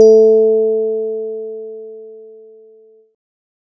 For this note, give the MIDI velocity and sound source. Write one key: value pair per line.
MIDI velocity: 25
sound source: synthesizer